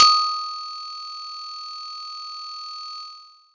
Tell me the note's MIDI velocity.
50